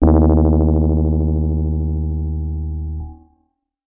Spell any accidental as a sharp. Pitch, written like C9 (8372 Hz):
D#2 (77.78 Hz)